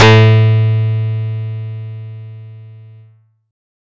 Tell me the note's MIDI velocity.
100